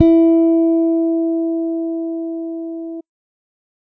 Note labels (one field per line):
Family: bass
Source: electronic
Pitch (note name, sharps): E4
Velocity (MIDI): 50